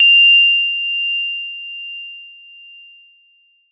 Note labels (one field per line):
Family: keyboard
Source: electronic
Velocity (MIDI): 75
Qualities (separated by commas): bright